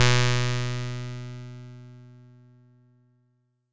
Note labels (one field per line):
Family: bass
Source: synthesizer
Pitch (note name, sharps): B2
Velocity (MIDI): 50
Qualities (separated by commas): bright, distorted